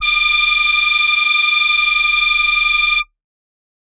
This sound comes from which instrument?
synthesizer voice